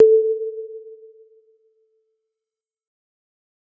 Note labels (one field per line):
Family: mallet percussion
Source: acoustic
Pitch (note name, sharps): A4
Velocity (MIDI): 100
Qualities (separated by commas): dark, fast decay